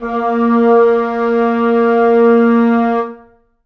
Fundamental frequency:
233.1 Hz